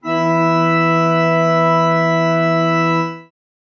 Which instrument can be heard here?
acoustic organ